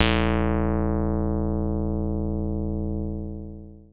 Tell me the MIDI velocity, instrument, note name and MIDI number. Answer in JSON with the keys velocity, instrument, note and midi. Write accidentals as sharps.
{"velocity": 25, "instrument": "electronic keyboard", "note": "A#0", "midi": 22}